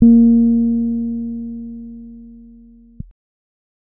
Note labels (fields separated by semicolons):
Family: keyboard; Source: electronic; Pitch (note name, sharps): A#3; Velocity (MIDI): 25; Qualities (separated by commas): dark